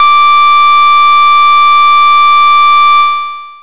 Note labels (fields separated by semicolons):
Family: bass; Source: synthesizer; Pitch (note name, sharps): D6; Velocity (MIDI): 127; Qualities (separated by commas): bright, distorted, long release